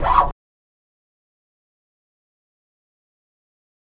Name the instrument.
electronic bass